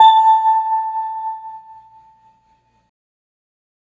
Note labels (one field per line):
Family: organ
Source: electronic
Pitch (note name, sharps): A5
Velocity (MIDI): 25